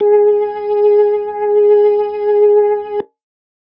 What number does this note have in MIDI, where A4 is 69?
68